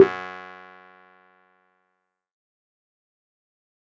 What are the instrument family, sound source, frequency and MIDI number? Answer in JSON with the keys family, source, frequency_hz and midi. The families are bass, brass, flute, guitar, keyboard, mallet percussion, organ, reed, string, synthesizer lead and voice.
{"family": "keyboard", "source": "electronic", "frequency_hz": 92.5, "midi": 42}